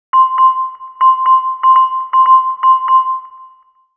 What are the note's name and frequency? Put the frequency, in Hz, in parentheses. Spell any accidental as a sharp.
C6 (1047 Hz)